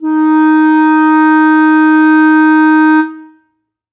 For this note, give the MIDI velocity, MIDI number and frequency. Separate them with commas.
100, 63, 311.1 Hz